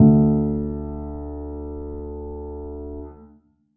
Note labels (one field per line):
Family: keyboard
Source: acoustic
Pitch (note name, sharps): D2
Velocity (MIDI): 50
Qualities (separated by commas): dark